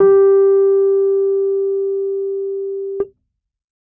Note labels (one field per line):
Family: keyboard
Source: electronic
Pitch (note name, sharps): G4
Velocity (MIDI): 75